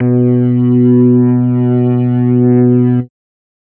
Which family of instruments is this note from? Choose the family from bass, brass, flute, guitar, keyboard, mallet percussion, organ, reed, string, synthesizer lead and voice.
organ